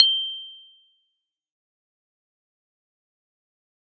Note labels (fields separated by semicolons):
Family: keyboard; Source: electronic; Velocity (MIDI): 50; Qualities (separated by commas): fast decay, percussive